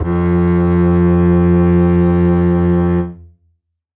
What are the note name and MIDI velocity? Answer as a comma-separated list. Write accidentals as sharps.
F2, 25